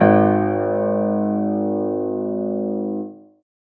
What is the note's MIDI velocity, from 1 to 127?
127